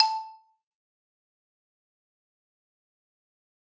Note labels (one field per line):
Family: mallet percussion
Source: acoustic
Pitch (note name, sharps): A5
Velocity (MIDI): 127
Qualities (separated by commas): fast decay, percussive, reverb